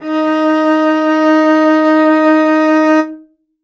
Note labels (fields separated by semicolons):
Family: string; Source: acoustic; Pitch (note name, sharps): D#4; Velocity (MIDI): 25; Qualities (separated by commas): reverb